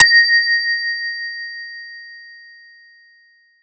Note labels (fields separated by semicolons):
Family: mallet percussion; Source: acoustic; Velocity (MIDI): 75; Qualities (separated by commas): bright, multiphonic